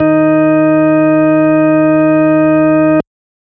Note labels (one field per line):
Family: organ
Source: electronic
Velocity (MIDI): 127